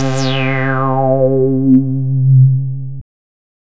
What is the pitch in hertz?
130.8 Hz